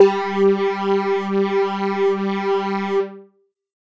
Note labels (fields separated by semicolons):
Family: keyboard; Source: electronic; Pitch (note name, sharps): G3; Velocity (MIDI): 127; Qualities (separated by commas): distorted